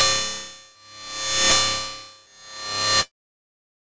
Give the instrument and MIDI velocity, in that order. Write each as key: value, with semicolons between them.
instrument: electronic guitar; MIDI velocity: 25